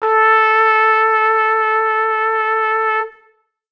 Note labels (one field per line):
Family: brass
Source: acoustic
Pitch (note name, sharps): A4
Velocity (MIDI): 75